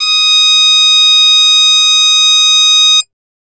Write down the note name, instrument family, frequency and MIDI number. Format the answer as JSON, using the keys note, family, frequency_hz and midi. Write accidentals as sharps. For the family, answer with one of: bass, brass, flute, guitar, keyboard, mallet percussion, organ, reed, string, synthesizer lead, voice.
{"note": "D#6", "family": "flute", "frequency_hz": 1245, "midi": 87}